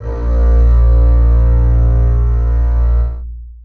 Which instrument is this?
acoustic string instrument